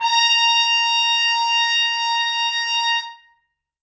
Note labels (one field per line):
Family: brass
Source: acoustic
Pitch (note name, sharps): A#5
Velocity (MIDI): 50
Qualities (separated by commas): reverb